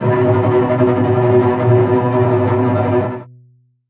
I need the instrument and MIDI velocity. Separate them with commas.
acoustic string instrument, 100